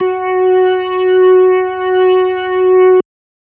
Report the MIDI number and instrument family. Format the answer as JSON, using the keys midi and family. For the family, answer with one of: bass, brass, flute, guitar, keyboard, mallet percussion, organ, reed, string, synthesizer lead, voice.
{"midi": 66, "family": "organ"}